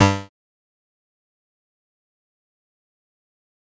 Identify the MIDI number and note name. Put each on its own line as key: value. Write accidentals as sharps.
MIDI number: 43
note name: G2